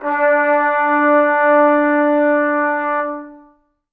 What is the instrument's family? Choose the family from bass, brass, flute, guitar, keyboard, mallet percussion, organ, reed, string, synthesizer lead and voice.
brass